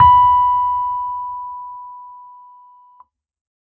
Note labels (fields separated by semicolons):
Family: keyboard; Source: electronic; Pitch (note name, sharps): B5; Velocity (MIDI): 100